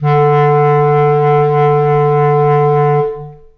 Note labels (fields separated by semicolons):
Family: reed; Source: acoustic; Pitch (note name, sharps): D3; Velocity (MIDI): 50; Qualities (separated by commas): long release, reverb